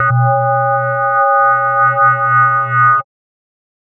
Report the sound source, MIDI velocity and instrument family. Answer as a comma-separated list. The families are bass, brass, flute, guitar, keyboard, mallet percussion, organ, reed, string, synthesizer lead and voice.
synthesizer, 75, mallet percussion